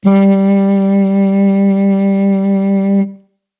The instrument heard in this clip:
acoustic brass instrument